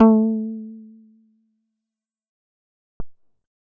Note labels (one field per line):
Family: bass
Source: synthesizer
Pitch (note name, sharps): A3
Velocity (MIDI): 50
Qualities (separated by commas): dark, fast decay